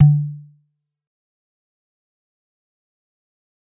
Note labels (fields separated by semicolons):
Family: mallet percussion; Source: acoustic; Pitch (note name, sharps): D3; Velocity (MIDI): 75; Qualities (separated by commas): dark, fast decay, percussive